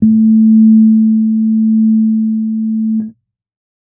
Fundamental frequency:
220 Hz